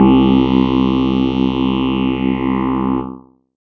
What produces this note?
electronic keyboard